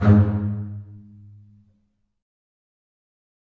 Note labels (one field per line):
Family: string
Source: acoustic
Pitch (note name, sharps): G#2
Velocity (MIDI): 100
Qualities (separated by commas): fast decay, reverb